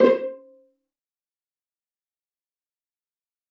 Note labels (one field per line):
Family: string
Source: acoustic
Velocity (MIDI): 50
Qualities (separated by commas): fast decay, percussive, reverb